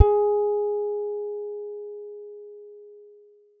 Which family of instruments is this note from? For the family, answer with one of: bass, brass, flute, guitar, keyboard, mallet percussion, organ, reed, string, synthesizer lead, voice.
guitar